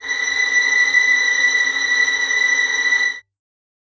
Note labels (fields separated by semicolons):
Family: string; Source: acoustic; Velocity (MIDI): 25; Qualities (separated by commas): bright, non-linear envelope, reverb